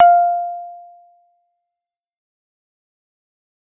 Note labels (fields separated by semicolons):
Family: keyboard; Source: electronic; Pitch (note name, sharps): F5; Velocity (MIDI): 75; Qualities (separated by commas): fast decay